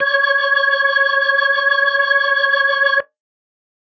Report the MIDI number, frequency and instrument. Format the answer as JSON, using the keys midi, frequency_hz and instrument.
{"midi": 73, "frequency_hz": 554.4, "instrument": "electronic organ"}